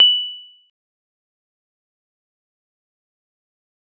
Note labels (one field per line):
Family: mallet percussion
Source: acoustic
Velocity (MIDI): 25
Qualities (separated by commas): bright, fast decay, percussive